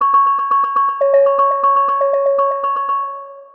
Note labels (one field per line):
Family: mallet percussion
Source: synthesizer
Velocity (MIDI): 25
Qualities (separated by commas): long release, multiphonic, percussive, tempo-synced